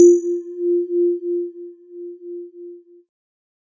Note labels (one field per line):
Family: keyboard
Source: electronic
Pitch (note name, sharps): F4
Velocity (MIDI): 75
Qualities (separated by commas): multiphonic